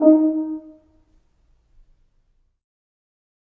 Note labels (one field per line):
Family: brass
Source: acoustic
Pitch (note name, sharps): D#4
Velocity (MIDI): 25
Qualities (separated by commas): fast decay, reverb